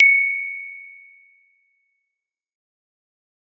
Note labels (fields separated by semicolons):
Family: mallet percussion; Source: acoustic; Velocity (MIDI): 100; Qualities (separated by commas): fast decay